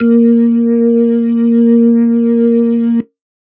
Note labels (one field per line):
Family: organ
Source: electronic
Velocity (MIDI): 127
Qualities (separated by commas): dark